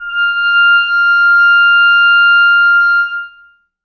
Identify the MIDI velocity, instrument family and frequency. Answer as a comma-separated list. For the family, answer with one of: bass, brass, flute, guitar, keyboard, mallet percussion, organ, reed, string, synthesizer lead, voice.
100, reed, 1397 Hz